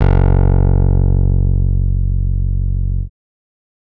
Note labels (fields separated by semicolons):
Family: bass; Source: synthesizer; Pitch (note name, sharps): F#1; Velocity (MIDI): 25; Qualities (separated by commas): distorted